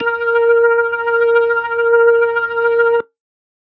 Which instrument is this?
electronic organ